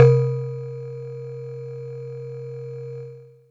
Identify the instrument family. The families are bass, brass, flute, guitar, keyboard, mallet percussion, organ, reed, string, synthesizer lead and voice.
mallet percussion